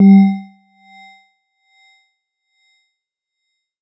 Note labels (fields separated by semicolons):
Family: mallet percussion; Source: electronic; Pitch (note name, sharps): G3; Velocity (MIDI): 100; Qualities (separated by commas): percussive